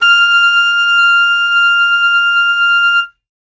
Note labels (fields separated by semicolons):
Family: reed; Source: acoustic; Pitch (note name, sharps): F6; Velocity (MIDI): 75